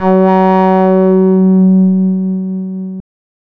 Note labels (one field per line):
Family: bass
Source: synthesizer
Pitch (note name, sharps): F#3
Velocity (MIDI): 127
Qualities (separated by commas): distorted, non-linear envelope